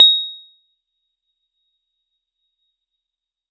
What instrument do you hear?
electronic keyboard